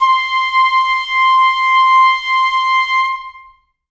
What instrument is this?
acoustic flute